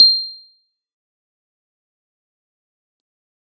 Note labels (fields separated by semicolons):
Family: keyboard; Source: electronic; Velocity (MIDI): 75; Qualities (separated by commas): bright, fast decay, percussive